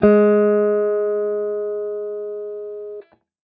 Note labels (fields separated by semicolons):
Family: guitar; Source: electronic; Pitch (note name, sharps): G#3; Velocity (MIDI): 75